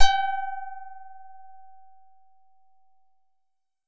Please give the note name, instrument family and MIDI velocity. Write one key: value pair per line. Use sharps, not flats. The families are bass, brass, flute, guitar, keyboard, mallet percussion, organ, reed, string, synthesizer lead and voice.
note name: G5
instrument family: guitar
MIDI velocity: 25